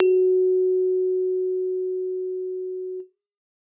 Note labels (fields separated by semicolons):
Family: keyboard; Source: acoustic; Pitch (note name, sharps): F#4; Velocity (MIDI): 75